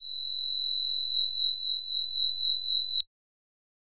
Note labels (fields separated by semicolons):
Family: reed; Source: acoustic; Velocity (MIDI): 75; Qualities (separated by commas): bright